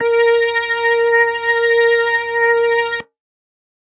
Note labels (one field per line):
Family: organ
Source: electronic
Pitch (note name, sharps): A#4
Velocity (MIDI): 75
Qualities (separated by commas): distorted